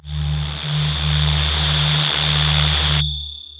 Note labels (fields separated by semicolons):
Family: voice; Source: synthesizer; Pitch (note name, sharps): D2; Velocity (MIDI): 50; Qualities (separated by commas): distorted, long release